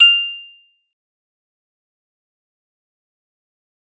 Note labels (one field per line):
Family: mallet percussion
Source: acoustic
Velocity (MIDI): 50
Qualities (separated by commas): bright, fast decay, percussive